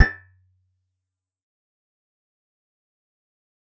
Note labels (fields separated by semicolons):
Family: guitar; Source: acoustic; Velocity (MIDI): 127; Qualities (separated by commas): fast decay, percussive